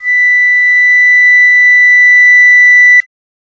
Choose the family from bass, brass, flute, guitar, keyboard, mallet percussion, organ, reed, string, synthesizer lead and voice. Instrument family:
flute